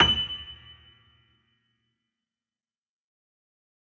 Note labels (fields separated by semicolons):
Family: keyboard; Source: acoustic; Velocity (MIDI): 75; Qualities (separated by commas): fast decay, percussive, reverb